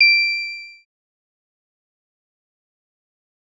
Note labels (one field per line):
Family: synthesizer lead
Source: synthesizer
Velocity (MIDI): 25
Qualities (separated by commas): distorted, fast decay